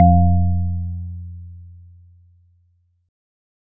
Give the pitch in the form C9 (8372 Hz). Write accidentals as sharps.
F2 (87.31 Hz)